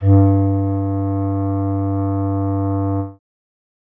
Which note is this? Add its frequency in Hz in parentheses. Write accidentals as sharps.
G2 (98 Hz)